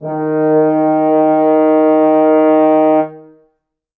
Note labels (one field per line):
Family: brass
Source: acoustic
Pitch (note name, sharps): D#3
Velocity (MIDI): 100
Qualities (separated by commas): reverb